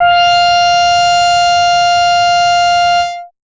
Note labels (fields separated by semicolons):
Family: bass; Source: synthesizer; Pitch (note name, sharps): F5; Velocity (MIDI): 100; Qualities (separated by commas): bright, distorted